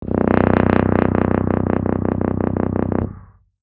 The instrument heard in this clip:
acoustic brass instrument